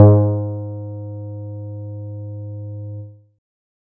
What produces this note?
synthesizer guitar